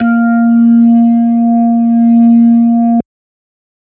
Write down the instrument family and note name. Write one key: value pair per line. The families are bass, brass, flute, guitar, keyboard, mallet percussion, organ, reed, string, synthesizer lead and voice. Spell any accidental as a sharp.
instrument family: organ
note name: A#3